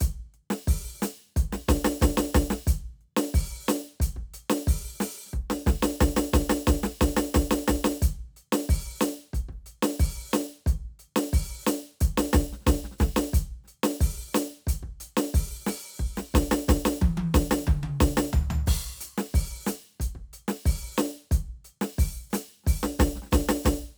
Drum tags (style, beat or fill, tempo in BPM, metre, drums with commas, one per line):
Afrobeat
beat
90 BPM
4/4
crash, closed hi-hat, open hi-hat, hi-hat pedal, snare, cross-stick, high tom, mid tom, floor tom, kick